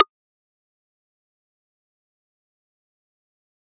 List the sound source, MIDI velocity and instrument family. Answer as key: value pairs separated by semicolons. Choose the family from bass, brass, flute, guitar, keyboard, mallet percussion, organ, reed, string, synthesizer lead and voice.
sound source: acoustic; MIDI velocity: 100; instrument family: mallet percussion